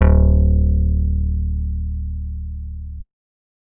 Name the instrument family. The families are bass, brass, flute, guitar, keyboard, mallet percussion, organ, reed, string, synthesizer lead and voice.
guitar